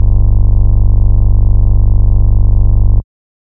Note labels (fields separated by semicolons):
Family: bass; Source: synthesizer; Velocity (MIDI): 127; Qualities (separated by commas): dark, distorted